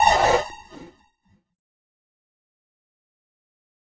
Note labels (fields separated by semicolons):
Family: keyboard; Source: electronic; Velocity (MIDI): 25; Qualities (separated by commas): fast decay, non-linear envelope